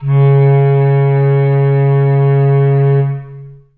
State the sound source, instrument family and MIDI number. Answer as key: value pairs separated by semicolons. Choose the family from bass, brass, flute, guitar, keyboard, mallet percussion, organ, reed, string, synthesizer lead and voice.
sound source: acoustic; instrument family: reed; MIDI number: 49